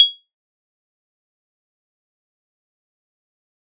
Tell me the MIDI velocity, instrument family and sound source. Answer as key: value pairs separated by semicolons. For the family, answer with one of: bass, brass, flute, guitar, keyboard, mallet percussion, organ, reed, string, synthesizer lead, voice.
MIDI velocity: 75; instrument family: keyboard; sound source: electronic